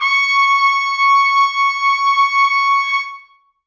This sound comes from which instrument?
acoustic brass instrument